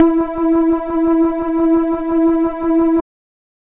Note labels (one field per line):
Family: bass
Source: synthesizer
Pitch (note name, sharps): E4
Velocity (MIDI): 100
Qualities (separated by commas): dark